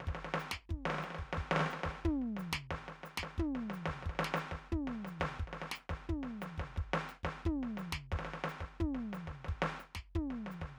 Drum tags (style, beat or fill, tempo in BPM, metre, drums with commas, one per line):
samba
beat
89 BPM
4/4
hi-hat pedal, snare, floor tom, kick